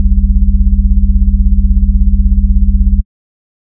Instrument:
electronic organ